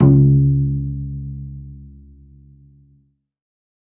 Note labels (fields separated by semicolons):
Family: string; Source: acoustic; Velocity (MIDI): 50; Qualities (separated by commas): dark, reverb